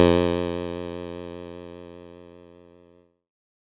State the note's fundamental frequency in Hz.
87.31 Hz